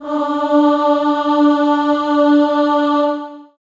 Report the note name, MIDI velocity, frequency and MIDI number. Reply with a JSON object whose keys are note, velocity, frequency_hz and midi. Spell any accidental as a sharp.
{"note": "D4", "velocity": 127, "frequency_hz": 293.7, "midi": 62}